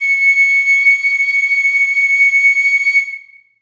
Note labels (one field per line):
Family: flute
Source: acoustic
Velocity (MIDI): 127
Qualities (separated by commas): reverb